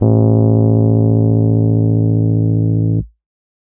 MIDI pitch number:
33